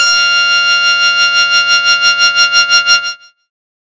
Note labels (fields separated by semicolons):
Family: bass; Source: synthesizer; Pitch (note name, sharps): F6; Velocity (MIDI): 25; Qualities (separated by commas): bright, distorted